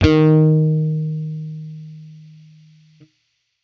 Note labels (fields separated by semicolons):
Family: bass; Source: electronic; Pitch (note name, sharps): D#3; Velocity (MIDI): 75; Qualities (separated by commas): distorted